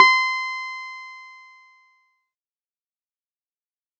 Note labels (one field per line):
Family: keyboard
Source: electronic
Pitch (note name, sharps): C6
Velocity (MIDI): 25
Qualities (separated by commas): distorted, fast decay